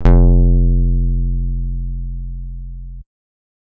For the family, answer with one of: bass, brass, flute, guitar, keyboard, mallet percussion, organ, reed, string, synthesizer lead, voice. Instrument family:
guitar